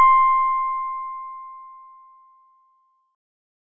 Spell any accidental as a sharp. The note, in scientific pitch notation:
C6